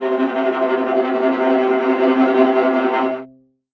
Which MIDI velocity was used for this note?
25